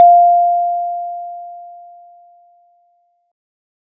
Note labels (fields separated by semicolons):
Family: mallet percussion; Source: acoustic; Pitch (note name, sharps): F5; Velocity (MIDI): 25